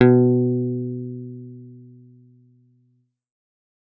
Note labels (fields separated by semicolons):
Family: guitar; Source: electronic; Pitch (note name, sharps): B2; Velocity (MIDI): 50